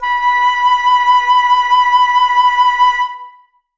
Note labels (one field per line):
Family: flute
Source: acoustic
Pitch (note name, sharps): B5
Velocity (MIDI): 127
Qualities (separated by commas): reverb